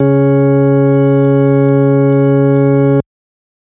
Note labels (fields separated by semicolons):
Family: organ; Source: electronic; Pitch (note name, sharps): C#3; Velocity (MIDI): 50